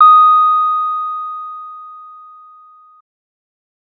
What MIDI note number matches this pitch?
87